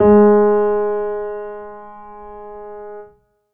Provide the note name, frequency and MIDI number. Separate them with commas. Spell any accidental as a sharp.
G#3, 207.7 Hz, 56